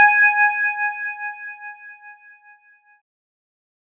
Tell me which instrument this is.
electronic keyboard